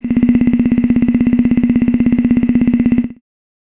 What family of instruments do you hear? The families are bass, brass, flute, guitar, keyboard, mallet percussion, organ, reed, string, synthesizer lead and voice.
voice